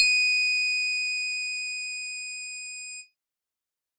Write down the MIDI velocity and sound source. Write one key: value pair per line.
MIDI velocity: 100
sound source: electronic